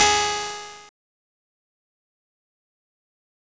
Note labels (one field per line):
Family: guitar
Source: electronic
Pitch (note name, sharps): G#4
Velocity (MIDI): 75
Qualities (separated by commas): bright, distorted, fast decay